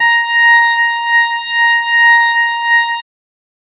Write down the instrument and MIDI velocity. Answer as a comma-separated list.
electronic organ, 50